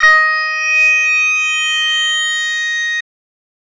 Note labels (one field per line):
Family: voice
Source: synthesizer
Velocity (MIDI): 127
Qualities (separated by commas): bright, distorted